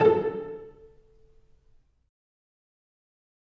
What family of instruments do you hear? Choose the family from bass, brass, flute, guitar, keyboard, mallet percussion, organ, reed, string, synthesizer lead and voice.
string